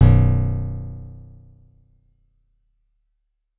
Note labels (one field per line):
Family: guitar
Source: acoustic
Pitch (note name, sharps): B0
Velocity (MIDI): 25